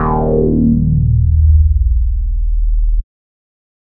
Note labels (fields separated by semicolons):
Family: bass; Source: synthesizer; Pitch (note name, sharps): D#0; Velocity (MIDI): 50; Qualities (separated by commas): distorted